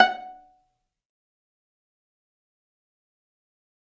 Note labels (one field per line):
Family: string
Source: acoustic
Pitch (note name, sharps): F#5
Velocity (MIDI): 100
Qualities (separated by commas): fast decay, percussive, reverb